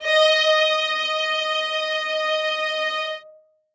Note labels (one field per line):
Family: string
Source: acoustic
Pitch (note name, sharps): D#5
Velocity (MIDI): 127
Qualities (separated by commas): reverb